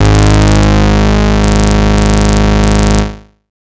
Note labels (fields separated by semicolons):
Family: bass; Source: synthesizer; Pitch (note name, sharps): G#1; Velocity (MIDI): 127; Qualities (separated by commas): bright, distorted